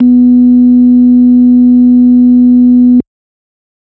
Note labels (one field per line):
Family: organ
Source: electronic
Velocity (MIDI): 25